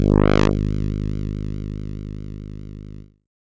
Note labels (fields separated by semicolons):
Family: keyboard; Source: synthesizer; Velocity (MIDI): 127; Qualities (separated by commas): bright, distorted